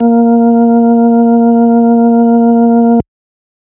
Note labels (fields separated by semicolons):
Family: organ; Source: electronic; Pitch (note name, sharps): A#3; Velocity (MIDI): 127